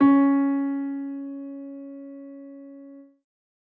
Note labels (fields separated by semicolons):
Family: keyboard; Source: acoustic; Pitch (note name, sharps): C#4; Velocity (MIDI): 50